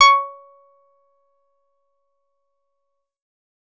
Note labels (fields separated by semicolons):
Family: bass; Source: synthesizer; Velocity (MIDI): 127; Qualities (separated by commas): distorted, percussive